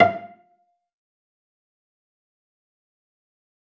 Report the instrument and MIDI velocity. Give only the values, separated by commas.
acoustic string instrument, 127